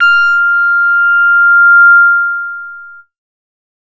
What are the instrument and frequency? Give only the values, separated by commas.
synthesizer bass, 1397 Hz